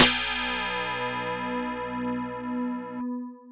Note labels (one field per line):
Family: mallet percussion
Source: electronic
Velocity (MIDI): 127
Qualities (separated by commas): bright, long release